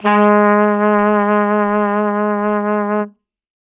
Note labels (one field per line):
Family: brass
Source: acoustic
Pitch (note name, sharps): G#3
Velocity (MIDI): 25